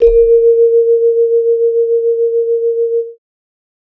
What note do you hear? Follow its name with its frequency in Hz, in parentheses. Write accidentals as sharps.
A#4 (466.2 Hz)